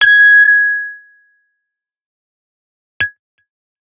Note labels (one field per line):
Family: guitar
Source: electronic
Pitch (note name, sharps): G#6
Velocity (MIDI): 25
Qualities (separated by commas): distorted, fast decay